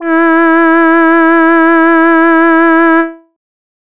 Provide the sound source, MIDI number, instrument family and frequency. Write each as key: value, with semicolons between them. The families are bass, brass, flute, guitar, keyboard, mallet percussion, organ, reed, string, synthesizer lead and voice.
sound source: synthesizer; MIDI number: 64; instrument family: voice; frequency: 329.6 Hz